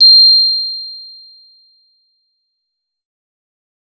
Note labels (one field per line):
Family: bass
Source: synthesizer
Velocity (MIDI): 25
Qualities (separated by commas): distorted